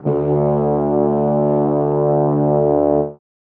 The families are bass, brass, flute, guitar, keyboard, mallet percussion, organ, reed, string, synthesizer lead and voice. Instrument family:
brass